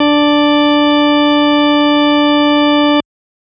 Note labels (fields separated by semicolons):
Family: organ; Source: electronic; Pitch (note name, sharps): D4; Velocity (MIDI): 25